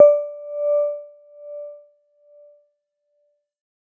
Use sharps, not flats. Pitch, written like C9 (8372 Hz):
D5 (587.3 Hz)